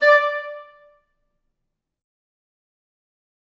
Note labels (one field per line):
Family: reed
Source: acoustic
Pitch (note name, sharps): D5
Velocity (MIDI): 127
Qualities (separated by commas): fast decay, percussive, reverb